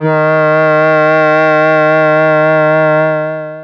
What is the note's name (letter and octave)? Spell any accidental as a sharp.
D#3